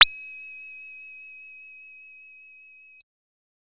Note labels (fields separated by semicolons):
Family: bass; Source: synthesizer; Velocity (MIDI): 127